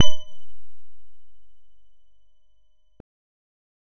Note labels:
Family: bass; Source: synthesizer; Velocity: 50

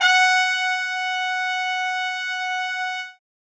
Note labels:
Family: brass; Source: acoustic; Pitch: F#5; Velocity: 127; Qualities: reverb

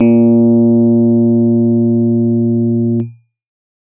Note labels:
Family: keyboard; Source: electronic; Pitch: A#2; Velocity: 100

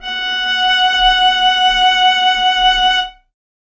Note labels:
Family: string; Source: acoustic; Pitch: F#5; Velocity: 50; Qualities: reverb

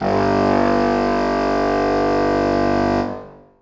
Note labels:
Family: reed; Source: acoustic; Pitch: G1; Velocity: 127; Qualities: reverb

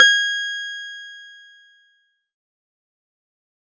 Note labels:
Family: keyboard; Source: electronic; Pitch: G#6; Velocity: 100; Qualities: distorted, fast decay

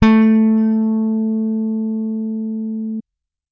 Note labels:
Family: bass; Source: electronic; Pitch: A3; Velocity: 100

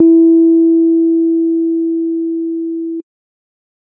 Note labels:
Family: keyboard; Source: electronic; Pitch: E4; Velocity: 25; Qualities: dark

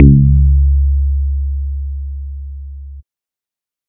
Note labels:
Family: bass; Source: synthesizer; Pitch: C#2; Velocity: 100

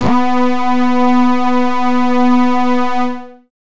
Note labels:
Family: bass; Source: synthesizer; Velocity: 75; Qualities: distorted

